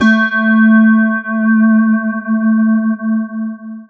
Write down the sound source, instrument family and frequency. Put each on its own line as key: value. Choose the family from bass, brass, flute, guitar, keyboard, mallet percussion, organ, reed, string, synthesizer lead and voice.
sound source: electronic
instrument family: guitar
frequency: 220 Hz